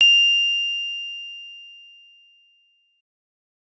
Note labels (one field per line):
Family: keyboard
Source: electronic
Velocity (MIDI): 127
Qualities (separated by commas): bright